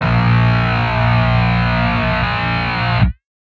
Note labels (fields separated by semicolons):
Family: guitar; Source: synthesizer; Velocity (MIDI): 75